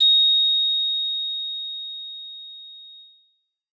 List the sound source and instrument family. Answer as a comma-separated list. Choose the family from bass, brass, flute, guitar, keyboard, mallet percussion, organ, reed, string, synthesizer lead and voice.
synthesizer, bass